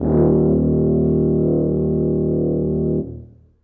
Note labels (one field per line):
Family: brass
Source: acoustic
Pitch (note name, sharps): D#1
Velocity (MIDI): 75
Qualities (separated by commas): dark, reverb